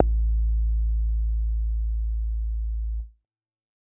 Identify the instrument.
synthesizer bass